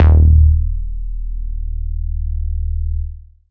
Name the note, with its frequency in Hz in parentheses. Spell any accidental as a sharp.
D#1 (38.89 Hz)